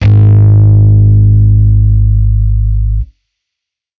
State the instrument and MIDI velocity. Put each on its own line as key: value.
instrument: electronic bass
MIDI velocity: 127